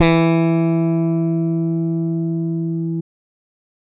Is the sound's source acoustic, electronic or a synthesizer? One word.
electronic